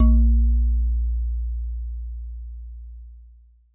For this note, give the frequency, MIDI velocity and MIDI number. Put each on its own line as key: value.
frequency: 58.27 Hz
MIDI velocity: 25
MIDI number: 34